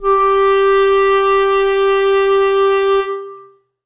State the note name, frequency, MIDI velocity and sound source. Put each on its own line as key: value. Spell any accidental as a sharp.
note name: G4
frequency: 392 Hz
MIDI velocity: 25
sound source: acoustic